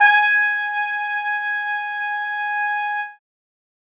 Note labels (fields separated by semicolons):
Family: brass; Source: acoustic; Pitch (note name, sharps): G#5; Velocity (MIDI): 100; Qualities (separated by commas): reverb